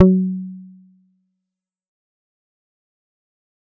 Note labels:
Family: bass; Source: synthesizer; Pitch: F#3; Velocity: 100; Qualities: dark, distorted, fast decay, percussive

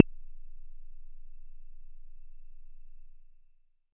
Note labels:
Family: bass; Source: synthesizer; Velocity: 50

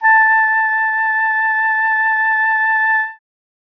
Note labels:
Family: reed; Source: acoustic; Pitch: A5; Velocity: 50; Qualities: bright

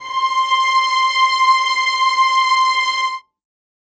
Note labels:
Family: string; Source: acoustic; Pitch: C6; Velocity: 50; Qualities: reverb

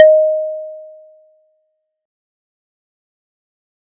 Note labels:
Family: mallet percussion; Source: acoustic; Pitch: D#5; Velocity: 25; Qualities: fast decay

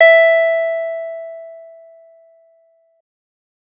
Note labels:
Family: bass; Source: synthesizer; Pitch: E5; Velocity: 127

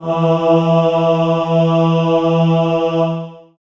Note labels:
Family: voice; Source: acoustic; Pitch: E3; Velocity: 50; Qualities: long release, reverb

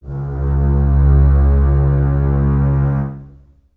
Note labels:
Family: string; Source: acoustic; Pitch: C#2; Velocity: 50; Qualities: long release, reverb

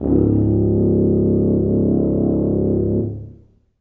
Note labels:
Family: brass; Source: acoustic; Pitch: C#1; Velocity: 75; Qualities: reverb

